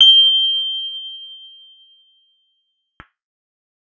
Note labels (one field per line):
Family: guitar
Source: electronic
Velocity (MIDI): 75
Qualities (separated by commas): reverb